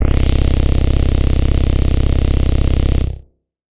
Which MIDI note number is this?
12